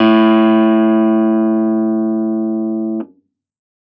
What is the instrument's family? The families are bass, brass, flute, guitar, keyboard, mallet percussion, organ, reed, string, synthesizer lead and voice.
keyboard